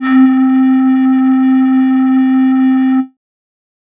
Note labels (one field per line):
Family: flute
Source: synthesizer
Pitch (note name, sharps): C4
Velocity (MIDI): 127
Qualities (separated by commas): distorted